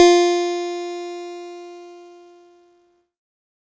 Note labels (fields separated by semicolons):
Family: keyboard; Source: electronic; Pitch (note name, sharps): F4; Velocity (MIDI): 75; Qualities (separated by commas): bright, distorted